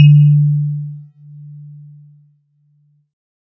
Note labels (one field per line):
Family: keyboard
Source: synthesizer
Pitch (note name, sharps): D3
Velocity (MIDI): 100